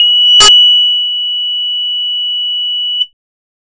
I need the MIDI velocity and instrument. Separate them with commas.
127, synthesizer bass